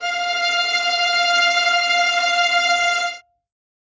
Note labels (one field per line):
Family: string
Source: acoustic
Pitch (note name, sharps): F5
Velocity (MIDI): 75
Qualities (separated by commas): bright, non-linear envelope, reverb